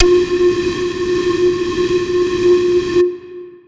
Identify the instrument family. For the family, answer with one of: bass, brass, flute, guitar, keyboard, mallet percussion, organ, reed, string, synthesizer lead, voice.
flute